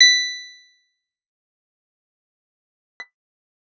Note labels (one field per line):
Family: guitar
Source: electronic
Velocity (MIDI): 127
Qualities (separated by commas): bright, fast decay, percussive